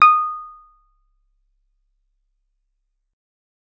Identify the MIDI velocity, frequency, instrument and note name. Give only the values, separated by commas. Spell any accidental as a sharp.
75, 1245 Hz, acoustic guitar, D#6